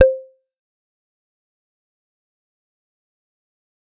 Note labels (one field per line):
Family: bass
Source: synthesizer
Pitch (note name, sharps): C5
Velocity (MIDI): 25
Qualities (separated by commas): fast decay, percussive